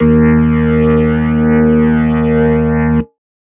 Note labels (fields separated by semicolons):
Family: organ; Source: electronic; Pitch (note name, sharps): D#2; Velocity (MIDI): 127